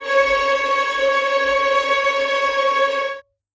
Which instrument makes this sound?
acoustic string instrument